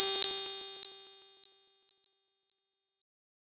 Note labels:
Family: bass; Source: synthesizer; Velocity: 127; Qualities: bright, distorted

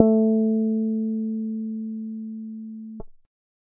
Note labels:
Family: bass; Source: synthesizer; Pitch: A3; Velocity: 25; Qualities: dark, reverb

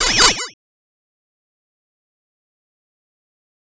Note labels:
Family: bass; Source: synthesizer; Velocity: 25; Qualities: bright, distorted, fast decay, multiphonic

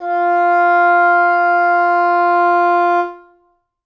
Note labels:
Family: reed; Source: acoustic; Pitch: F4; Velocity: 25; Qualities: reverb

